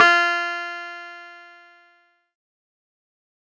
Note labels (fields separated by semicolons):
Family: keyboard; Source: electronic; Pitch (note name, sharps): F4; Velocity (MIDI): 127; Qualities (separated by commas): distorted, fast decay